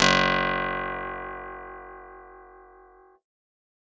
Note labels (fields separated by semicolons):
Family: guitar; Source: acoustic; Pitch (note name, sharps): F#1; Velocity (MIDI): 100; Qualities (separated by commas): bright